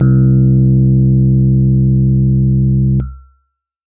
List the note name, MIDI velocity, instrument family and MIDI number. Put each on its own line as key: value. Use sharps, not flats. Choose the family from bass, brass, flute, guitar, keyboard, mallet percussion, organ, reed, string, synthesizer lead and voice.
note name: C2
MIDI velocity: 100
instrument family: keyboard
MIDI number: 36